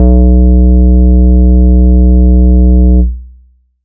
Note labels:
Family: bass; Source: synthesizer; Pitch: B1; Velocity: 127; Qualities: long release

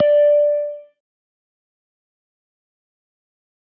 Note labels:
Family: organ; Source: electronic; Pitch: D5; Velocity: 75; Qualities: fast decay

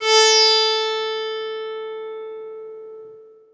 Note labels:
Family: guitar; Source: acoustic; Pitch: A4; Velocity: 127; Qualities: bright, reverb

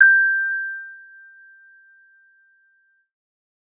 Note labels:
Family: keyboard; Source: electronic; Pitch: G6; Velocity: 25

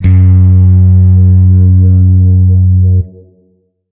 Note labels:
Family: guitar; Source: electronic; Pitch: F#2; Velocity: 75; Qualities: distorted

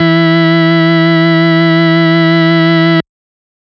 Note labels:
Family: organ; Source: electronic; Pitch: E3; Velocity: 100; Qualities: bright, distorted

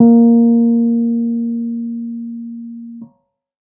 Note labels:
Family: keyboard; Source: electronic; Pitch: A#3; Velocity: 50

